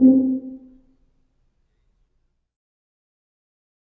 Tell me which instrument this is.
acoustic brass instrument